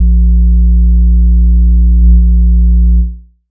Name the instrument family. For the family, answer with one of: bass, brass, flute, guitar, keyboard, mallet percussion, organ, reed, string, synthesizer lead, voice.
bass